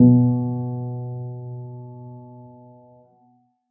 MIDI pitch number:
47